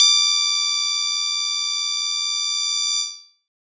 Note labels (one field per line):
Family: keyboard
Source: electronic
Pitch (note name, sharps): D6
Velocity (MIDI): 127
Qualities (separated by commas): multiphonic